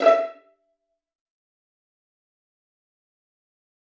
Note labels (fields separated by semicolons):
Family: string; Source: acoustic; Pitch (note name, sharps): E5; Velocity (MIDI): 100; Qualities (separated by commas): fast decay, percussive, reverb